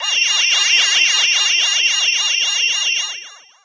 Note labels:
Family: voice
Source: synthesizer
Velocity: 75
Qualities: bright, distorted, long release

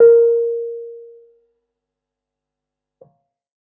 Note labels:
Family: keyboard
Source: electronic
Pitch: A#4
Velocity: 50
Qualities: fast decay

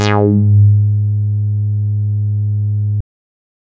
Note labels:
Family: bass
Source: synthesizer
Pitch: G#2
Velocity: 75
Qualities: distorted

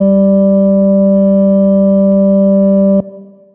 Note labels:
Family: organ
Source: electronic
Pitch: G3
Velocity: 127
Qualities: long release

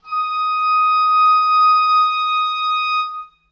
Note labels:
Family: reed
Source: acoustic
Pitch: D#6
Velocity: 75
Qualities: reverb

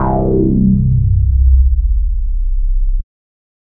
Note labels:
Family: bass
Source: synthesizer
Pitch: C0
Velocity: 50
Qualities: distorted

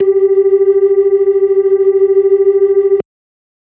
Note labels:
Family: organ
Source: electronic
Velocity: 50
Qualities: dark

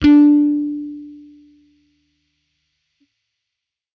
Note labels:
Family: bass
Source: electronic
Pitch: D4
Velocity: 50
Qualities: distorted

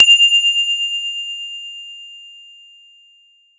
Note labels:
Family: mallet percussion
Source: acoustic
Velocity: 50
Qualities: bright, multiphonic

